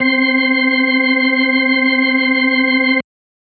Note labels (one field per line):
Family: organ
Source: electronic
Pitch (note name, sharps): C4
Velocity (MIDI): 75